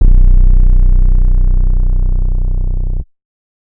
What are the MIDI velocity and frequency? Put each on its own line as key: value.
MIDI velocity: 50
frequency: 30.87 Hz